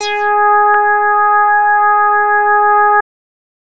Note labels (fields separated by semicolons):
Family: bass; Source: synthesizer; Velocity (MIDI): 75; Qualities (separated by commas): distorted